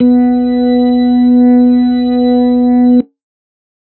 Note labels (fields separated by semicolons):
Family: organ; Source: electronic; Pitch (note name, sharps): B3; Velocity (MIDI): 50